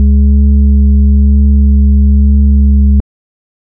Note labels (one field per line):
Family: organ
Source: electronic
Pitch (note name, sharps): C#2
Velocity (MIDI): 75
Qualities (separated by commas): dark